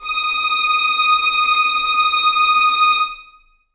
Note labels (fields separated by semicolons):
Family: string; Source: acoustic; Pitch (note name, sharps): D#6; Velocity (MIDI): 100; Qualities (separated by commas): bright, non-linear envelope, reverb